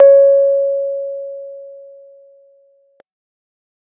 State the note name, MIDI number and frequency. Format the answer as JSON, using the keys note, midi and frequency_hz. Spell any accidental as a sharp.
{"note": "C#5", "midi": 73, "frequency_hz": 554.4}